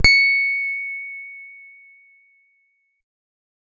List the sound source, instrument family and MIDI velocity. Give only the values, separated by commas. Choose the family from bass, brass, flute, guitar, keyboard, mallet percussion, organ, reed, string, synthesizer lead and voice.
electronic, guitar, 50